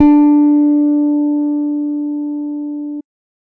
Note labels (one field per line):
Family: bass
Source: electronic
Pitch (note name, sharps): D4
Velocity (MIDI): 50